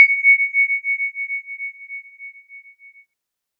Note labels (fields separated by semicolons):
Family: keyboard; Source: synthesizer; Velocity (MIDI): 127